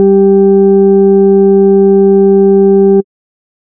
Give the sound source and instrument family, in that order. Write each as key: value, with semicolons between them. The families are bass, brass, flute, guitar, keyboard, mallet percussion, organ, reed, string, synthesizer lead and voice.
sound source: synthesizer; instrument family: bass